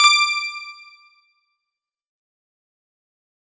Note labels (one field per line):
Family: guitar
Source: electronic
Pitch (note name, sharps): D6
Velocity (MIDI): 127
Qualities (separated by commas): fast decay